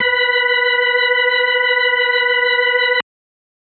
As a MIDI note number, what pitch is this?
71